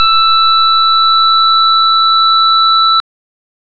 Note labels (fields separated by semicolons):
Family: organ; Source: electronic; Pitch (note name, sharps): E6; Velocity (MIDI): 75; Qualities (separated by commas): bright